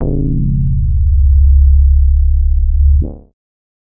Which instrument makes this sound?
synthesizer bass